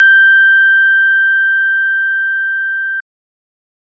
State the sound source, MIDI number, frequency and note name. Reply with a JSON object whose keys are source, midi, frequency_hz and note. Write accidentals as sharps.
{"source": "electronic", "midi": 91, "frequency_hz": 1568, "note": "G6"}